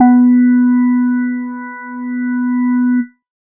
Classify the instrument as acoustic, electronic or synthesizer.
electronic